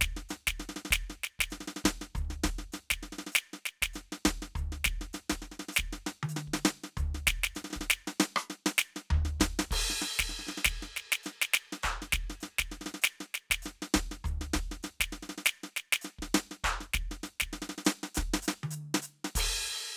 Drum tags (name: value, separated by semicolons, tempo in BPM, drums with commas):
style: New Orleans second line; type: beat; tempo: 99 BPM; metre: 4/4; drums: crash, open hi-hat, hi-hat pedal, percussion, snare, cross-stick, high tom, floor tom, kick